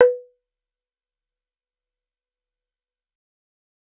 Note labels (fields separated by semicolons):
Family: bass; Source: synthesizer; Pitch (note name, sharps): B4; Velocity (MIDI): 50; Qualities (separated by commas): fast decay, percussive